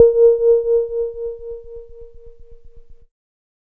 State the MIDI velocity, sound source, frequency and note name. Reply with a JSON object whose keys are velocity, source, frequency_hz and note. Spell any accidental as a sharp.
{"velocity": 127, "source": "electronic", "frequency_hz": 466.2, "note": "A#4"}